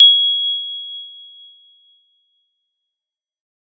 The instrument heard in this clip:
acoustic mallet percussion instrument